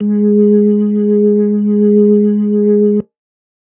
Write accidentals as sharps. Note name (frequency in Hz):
G#3 (207.7 Hz)